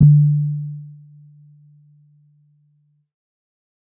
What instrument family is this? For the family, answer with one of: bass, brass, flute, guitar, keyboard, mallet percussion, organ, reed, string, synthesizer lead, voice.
keyboard